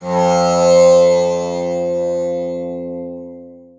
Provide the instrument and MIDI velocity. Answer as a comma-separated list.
acoustic guitar, 100